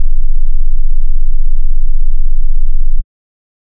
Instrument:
synthesizer bass